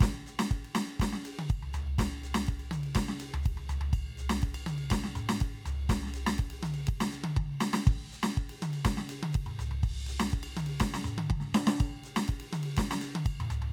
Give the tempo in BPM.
122 BPM